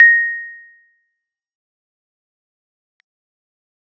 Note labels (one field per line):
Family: keyboard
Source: electronic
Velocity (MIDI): 50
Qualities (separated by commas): fast decay, percussive